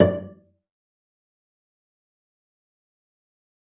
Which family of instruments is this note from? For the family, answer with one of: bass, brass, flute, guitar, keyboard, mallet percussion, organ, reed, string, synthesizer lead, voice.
string